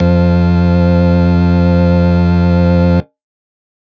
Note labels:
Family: organ; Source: electronic; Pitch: F2; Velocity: 75; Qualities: distorted

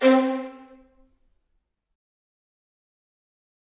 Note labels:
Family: string; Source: acoustic; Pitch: C4; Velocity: 127; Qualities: fast decay, percussive, reverb

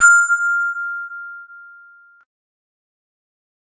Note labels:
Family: mallet percussion; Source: acoustic; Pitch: F6; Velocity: 25; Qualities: bright, fast decay, non-linear envelope

